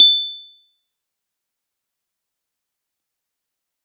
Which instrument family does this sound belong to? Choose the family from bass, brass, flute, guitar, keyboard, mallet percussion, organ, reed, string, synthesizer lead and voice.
keyboard